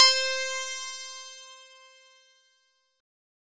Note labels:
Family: synthesizer lead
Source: synthesizer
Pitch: C5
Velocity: 100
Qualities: bright, distorted

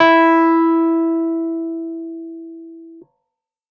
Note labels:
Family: keyboard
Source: electronic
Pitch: E4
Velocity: 127

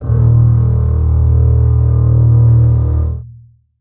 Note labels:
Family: string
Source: acoustic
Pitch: D#1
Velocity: 127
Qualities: long release, reverb

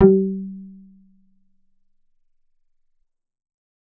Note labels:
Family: bass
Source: synthesizer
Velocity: 75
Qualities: dark, percussive, reverb

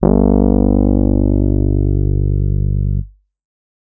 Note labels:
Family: keyboard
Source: electronic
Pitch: G1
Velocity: 100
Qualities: distorted

